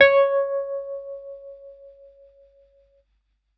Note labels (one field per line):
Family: keyboard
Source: electronic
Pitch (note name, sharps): C#5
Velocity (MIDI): 100